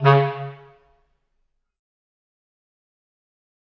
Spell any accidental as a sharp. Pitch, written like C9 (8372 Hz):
C#3 (138.6 Hz)